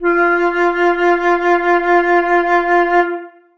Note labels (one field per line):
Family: flute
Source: acoustic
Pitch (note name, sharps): F4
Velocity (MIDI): 100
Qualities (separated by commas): reverb